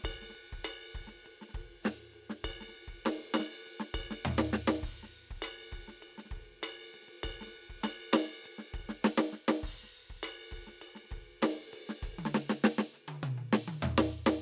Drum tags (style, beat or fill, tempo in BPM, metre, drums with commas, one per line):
funk
beat
100 BPM
4/4
crash, ride, ride bell, hi-hat pedal, snare, cross-stick, high tom, mid tom, floor tom, kick